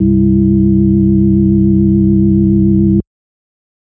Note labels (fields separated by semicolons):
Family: organ; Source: electronic; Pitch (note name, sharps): C2; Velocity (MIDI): 50; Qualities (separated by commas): dark, multiphonic